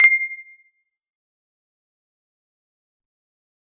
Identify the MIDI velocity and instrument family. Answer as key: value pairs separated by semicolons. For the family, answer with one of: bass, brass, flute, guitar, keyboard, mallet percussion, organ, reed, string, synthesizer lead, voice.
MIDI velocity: 25; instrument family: guitar